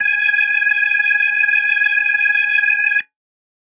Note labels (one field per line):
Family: organ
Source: electronic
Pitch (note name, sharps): G#5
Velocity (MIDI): 127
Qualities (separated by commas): reverb